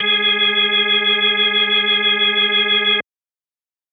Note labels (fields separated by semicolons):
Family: organ; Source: electronic; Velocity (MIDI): 127